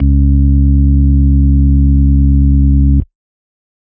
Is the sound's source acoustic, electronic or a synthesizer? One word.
electronic